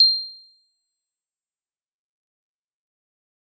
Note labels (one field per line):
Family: mallet percussion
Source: acoustic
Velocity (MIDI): 100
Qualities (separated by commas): bright